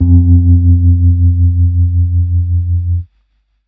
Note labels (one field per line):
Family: keyboard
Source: electronic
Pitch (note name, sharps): F2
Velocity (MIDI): 50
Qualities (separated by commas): dark